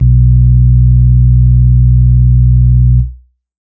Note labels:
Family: organ; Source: electronic; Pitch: B1; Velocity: 50; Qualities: dark

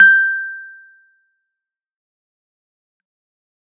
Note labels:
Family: keyboard; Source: electronic; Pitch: G6; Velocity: 50; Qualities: fast decay, percussive

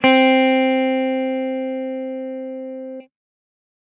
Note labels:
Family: guitar; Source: electronic; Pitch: C4; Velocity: 75; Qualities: distorted

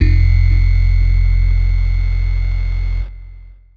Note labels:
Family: keyboard; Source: electronic; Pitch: F1; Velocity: 25; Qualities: bright, distorted, long release

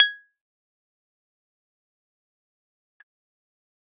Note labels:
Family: keyboard; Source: electronic; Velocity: 50; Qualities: fast decay, percussive

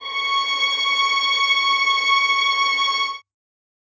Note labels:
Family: string; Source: acoustic; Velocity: 25; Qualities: reverb

